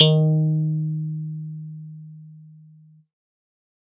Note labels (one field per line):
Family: keyboard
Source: electronic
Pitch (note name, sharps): D#3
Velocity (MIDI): 25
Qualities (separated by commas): distorted